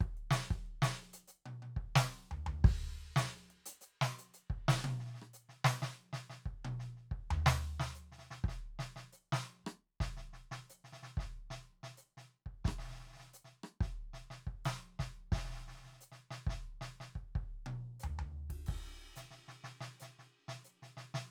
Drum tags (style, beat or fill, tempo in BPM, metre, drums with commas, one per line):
folk rock
beat
90 BPM
4/4
crash, ride, closed hi-hat, hi-hat pedal, snare, cross-stick, high tom, floor tom, kick